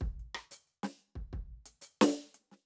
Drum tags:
folk rock
beat
90 BPM
4/4
closed hi-hat, hi-hat pedal, snare, cross-stick, kick

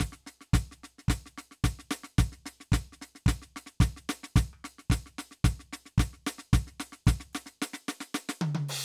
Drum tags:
rock
fill
110 BPM
4/4
crash, closed hi-hat, snare, cross-stick, high tom, kick

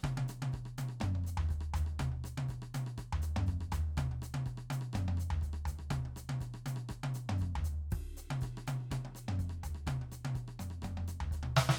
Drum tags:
Latin
beat
122 BPM
4/4
ride, hi-hat pedal, snare, cross-stick, high tom, mid tom, floor tom, kick

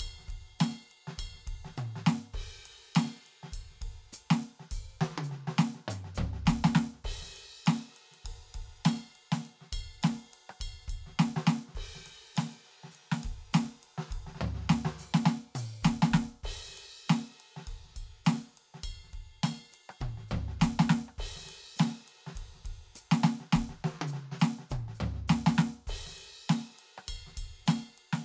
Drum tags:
New Orleans funk
beat
102 BPM
4/4
crash, ride, ride bell, hi-hat pedal, snare, cross-stick, high tom, mid tom, floor tom, kick

